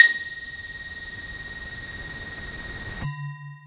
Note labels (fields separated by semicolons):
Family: voice; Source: synthesizer; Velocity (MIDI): 50; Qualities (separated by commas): distorted, long release